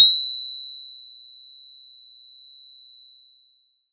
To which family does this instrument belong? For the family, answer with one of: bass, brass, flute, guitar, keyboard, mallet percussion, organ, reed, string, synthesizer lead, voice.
mallet percussion